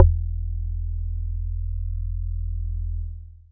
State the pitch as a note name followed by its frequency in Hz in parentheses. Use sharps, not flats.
E1 (41.2 Hz)